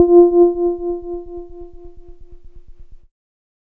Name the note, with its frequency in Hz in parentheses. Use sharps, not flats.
F4 (349.2 Hz)